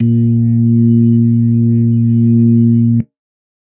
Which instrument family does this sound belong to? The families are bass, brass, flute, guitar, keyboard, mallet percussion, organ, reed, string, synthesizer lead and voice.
organ